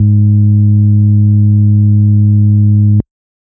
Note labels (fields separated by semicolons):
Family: organ; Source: electronic; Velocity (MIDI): 100; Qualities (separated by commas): bright, distorted